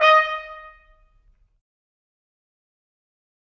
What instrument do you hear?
acoustic brass instrument